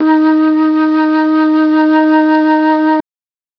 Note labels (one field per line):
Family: flute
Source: electronic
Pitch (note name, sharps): D#4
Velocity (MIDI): 127